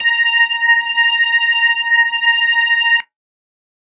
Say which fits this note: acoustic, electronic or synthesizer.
electronic